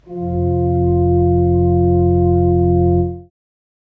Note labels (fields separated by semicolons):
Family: organ; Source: acoustic; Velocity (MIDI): 127; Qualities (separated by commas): dark, reverb